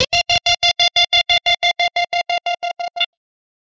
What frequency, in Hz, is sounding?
698.5 Hz